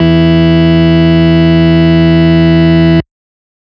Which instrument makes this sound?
electronic organ